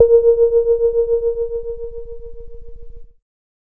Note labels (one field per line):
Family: keyboard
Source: electronic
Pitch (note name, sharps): A#4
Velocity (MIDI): 75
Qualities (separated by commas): dark